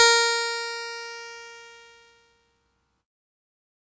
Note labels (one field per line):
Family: keyboard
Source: electronic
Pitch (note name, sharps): A#4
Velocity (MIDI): 50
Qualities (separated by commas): bright, distorted